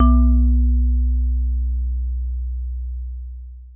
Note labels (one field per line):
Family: mallet percussion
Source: acoustic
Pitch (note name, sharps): B1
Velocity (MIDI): 127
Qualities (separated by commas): dark, long release, reverb